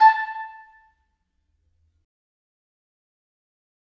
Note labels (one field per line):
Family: reed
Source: acoustic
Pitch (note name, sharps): A5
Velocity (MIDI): 50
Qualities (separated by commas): fast decay, percussive, reverb